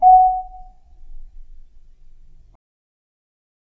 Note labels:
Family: mallet percussion; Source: acoustic; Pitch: F#5; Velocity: 25; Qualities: fast decay, percussive, reverb

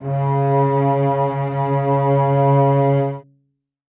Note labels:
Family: string; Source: acoustic; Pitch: C#3; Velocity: 75; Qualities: reverb

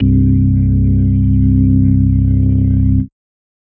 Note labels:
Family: organ; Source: electronic; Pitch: C1; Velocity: 50; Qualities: dark, distorted

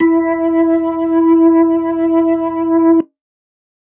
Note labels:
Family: organ; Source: electronic; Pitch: E4; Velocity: 100

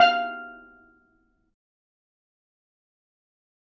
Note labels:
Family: mallet percussion; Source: acoustic; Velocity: 100; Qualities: fast decay, percussive, reverb

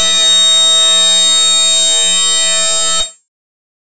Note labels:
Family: bass; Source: synthesizer; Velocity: 100; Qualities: bright, distorted

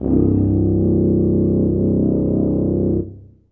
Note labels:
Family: brass; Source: acoustic; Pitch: C1; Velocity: 75; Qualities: dark, reverb

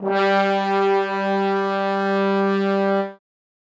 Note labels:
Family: brass; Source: acoustic; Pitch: G3; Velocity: 100; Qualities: bright, reverb

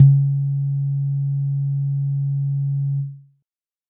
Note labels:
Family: keyboard; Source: electronic; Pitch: C#3; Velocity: 75; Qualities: dark

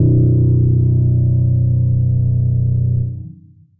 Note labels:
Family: keyboard; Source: acoustic; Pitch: B0; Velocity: 25; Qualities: dark, long release

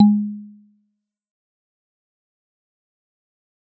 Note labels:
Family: mallet percussion; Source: acoustic; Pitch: G#3; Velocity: 127; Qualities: dark, fast decay, percussive

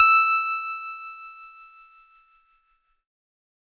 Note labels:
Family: keyboard; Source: electronic; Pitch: E6; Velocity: 127; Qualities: bright, distorted

